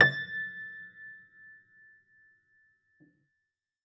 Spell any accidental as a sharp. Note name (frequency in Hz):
A6 (1760 Hz)